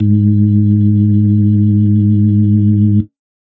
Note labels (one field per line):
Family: organ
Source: electronic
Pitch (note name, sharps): G#2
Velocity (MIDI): 75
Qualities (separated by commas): reverb